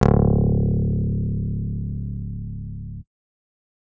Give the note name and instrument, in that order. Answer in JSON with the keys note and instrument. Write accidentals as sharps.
{"note": "C#1", "instrument": "electronic keyboard"}